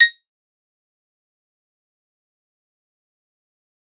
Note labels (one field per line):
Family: guitar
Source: acoustic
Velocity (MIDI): 25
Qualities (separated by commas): fast decay, percussive